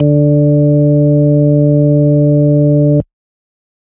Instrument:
electronic organ